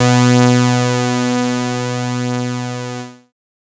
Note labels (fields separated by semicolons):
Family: bass; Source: synthesizer; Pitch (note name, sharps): B2; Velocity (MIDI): 50; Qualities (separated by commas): bright, distorted